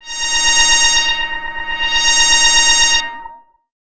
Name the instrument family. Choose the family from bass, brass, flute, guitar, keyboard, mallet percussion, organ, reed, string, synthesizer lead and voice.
bass